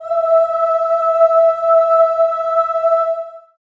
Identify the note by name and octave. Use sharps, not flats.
E5